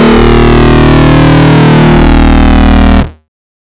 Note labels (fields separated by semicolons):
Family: bass; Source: synthesizer; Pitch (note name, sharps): D#1; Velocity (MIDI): 100; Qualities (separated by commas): bright, distorted